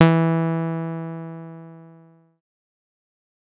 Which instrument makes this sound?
synthesizer bass